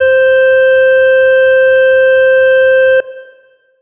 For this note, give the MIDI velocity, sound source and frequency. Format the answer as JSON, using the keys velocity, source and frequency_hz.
{"velocity": 127, "source": "electronic", "frequency_hz": 523.3}